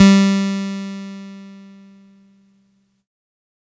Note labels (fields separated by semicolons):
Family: keyboard; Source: electronic; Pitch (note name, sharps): G3; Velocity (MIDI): 100; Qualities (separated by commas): bright, distorted